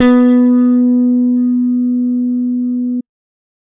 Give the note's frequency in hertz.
246.9 Hz